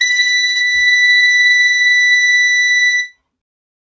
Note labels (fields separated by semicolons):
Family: reed; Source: acoustic; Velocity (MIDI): 75; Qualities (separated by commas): reverb